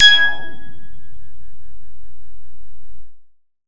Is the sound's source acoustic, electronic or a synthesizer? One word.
synthesizer